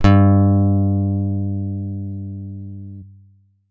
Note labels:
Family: guitar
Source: electronic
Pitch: G2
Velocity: 100

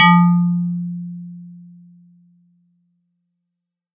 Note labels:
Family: mallet percussion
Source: acoustic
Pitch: F3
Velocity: 127

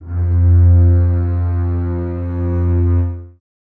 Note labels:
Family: string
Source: acoustic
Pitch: F2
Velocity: 50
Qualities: dark, reverb

